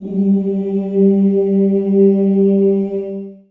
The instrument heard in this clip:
acoustic voice